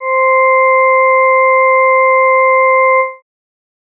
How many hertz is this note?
523.3 Hz